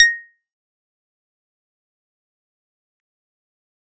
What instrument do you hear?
electronic keyboard